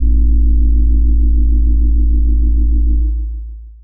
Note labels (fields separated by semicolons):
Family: mallet percussion; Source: electronic; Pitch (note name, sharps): A-1; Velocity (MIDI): 25; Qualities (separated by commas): long release